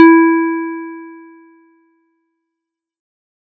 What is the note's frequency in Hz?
329.6 Hz